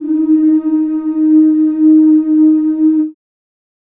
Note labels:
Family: voice; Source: acoustic; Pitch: D#4; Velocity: 75; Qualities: dark, reverb

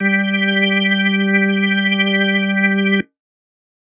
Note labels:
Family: organ; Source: electronic; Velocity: 25

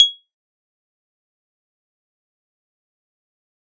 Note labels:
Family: keyboard; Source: electronic; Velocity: 100; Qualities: bright, fast decay, percussive

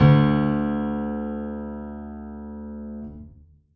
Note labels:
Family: keyboard; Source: acoustic; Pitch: D2; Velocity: 127; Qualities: reverb

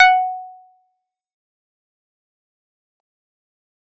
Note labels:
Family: keyboard; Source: electronic; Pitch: F#5; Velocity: 100; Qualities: fast decay, percussive

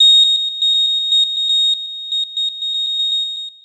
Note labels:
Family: synthesizer lead; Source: synthesizer; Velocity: 127; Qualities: bright, long release, tempo-synced

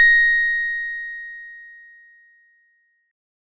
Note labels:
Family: organ; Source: electronic; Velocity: 100

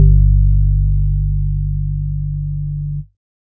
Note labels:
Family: organ; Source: electronic; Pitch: G1; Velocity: 75; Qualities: dark

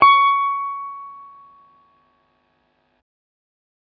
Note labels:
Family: guitar; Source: electronic; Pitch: C#6; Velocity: 75

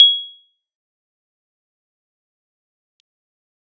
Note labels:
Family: keyboard; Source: electronic; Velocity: 50; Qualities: bright, fast decay, percussive

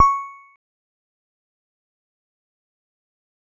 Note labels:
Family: mallet percussion; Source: acoustic; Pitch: C#6; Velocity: 25; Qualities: fast decay, percussive

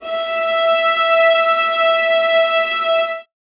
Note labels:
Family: string; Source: acoustic; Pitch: E5; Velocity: 50; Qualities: reverb

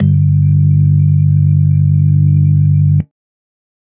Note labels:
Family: organ; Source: electronic; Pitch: G1; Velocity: 127; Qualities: dark

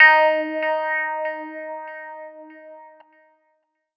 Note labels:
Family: keyboard; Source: electronic; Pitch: D#4; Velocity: 127

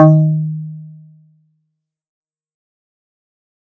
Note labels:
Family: guitar; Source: synthesizer; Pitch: D#3; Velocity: 75; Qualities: dark, fast decay

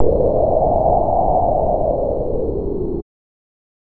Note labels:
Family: bass; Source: synthesizer; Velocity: 127; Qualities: distorted

